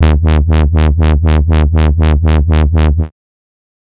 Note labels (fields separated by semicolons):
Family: bass; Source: synthesizer; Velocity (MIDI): 50; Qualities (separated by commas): bright, distorted, tempo-synced